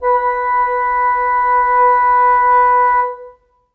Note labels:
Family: reed; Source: acoustic; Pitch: B4; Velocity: 25; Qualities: reverb

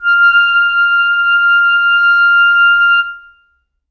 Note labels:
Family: reed; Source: acoustic; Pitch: F6; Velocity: 75; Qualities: reverb

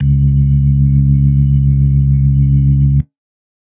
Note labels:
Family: organ; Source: electronic; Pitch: C#2; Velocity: 127; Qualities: dark

